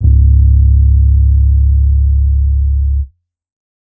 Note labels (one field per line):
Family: bass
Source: electronic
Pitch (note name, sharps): C#1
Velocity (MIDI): 100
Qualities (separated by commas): dark